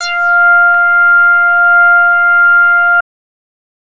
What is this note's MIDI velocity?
100